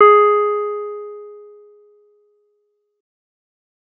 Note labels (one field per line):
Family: bass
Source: synthesizer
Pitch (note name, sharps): G#4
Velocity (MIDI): 127